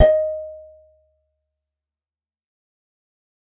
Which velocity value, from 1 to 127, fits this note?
127